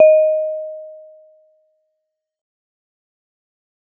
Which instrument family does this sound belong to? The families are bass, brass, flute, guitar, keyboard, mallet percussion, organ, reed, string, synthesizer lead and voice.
mallet percussion